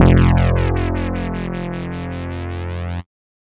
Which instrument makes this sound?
synthesizer bass